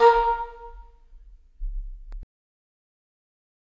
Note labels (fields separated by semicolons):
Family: reed; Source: acoustic; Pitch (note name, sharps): A#4; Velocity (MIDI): 25; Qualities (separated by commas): fast decay, reverb